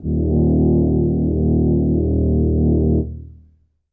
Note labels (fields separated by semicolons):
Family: brass; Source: acoustic; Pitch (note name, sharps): D#1; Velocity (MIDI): 25; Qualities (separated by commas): dark, reverb